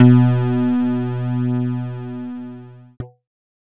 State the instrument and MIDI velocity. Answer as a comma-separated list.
electronic keyboard, 75